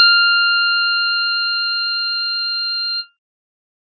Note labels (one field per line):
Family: organ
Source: electronic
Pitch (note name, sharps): F6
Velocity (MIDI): 25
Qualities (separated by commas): bright